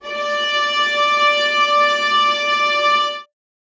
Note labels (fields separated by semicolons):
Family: string; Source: acoustic; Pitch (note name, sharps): D5; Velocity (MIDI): 75; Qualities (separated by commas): reverb